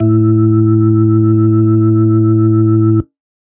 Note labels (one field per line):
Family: organ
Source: electronic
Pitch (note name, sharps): A2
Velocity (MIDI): 25